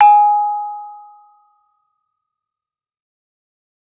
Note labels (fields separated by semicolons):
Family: mallet percussion; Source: acoustic; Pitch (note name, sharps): G#5; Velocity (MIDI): 50; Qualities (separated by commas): fast decay